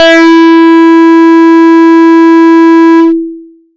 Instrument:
synthesizer bass